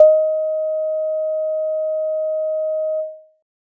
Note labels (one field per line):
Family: keyboard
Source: electronic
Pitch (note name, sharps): D#5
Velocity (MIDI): 75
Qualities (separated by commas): dark